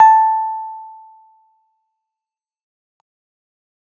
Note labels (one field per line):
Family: keyboard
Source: electronic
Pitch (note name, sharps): A5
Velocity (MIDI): 75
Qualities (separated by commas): fast decay